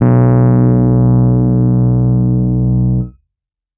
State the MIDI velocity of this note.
127